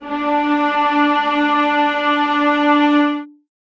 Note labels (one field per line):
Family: string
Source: acoustic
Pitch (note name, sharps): D4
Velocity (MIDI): 50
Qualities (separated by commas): reverb